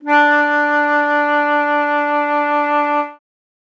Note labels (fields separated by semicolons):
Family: flute; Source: acoustic; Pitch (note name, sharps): D4; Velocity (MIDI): 127